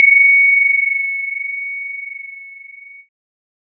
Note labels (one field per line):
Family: keyboard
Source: electronic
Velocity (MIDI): 25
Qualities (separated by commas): multiphonic